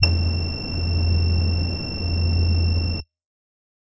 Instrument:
synthesizer voice